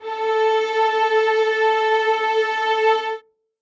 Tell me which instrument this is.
acoustic string instrument